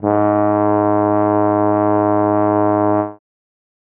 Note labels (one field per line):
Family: brass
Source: acoustic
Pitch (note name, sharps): G#2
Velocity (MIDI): 127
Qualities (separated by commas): dark